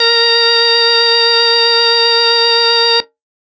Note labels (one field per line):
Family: organ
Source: electronic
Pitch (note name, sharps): A#4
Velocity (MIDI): 75